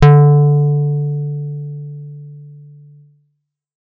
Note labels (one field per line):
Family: guitar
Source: electronic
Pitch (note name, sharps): D3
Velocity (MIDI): 25